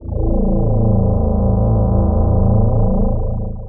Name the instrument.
synthesizer voice